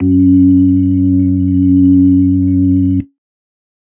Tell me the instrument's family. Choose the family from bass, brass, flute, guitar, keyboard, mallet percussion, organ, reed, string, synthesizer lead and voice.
organ